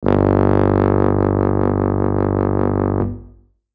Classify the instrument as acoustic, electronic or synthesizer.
acoustic